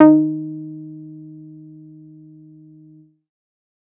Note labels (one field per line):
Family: bass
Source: synthesizer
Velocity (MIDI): 75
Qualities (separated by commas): dark